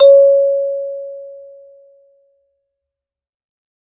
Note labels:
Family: mallet percussion; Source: acoustic; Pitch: C#5; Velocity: 75; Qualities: reverb

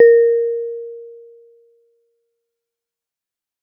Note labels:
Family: mallet percussion; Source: acoustic; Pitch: A#4; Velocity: 75; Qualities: dark, fast decay

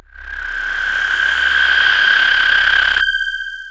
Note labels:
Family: voice; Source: synthesizer; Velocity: 100; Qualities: distorted, long release

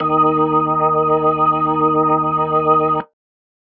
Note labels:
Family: organ; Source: electronic; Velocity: 127

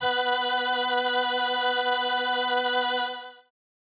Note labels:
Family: keyboard; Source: synthesizer; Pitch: B3; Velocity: 127; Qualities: bright

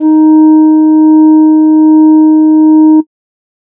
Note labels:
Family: flute; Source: synthesizer; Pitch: D#4; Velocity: 25

